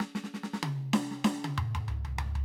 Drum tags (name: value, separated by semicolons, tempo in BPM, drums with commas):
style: soul; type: fill; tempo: 98 BPM; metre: 4/4; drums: snare, high tom, mid tom, floor tom